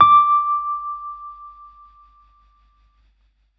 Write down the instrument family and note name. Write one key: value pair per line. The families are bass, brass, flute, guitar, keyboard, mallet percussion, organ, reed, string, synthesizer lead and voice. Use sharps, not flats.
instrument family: keyboard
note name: D6